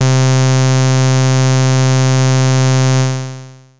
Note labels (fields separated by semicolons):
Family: bass; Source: synthesizer; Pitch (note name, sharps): C3; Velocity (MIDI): 127; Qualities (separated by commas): bright, distorted, long release